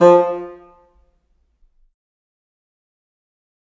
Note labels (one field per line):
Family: reed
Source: acoustic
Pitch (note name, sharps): F3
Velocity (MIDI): 127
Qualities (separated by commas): fast decay, percussive, reverb